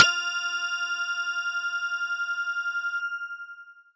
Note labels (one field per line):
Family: mallet percussion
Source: electronic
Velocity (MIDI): 127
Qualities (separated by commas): long release